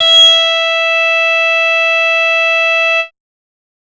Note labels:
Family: bass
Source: synthesizer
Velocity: 25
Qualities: bright, distorted, multiphonic

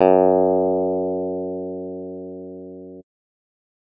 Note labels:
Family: guitar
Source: electronic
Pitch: F#2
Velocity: 75

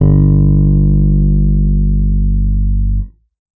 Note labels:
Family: keyboard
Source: electronic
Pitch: G1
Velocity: 100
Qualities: distorted

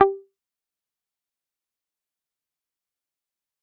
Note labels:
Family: guitar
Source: electronic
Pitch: G4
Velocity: 25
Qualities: fast decay, percussive

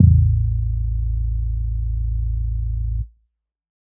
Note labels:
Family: bass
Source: synthesizer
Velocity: 75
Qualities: dark

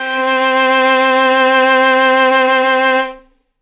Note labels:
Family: string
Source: acoustic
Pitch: C4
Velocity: 50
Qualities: bright, reverb

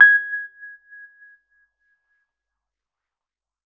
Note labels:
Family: keyboard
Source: electronic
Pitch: G#6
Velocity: 100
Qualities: fast decay, non-linear envelope, percussive

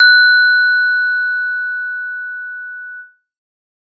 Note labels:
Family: mallet percussion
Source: acoustic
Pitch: F#6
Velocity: 127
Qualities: bright

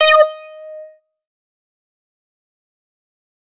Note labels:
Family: bass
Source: synthesizer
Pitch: D#5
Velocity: 127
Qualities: distorted, fast decay, percussive

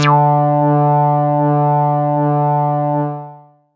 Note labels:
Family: bass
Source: synthesizer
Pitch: D3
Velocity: 127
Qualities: distorted, long release

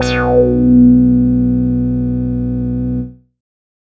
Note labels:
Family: bass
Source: synthesizer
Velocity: 75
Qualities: distorted, non-linear envelope

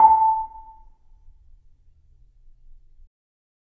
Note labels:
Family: mallet percussion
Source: acoustic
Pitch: A5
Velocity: 50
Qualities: percussive, reverb

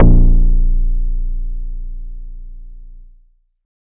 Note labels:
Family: guitar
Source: acoustic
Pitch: A#0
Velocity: 25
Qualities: dark

